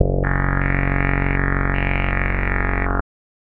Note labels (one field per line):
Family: bass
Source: synthesizer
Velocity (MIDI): 75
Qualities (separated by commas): tempo-synced